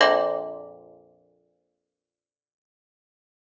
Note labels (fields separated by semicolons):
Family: guitar; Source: acoustic; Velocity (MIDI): 75; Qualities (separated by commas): fast decay